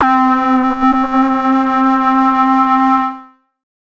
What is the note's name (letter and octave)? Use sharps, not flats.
C4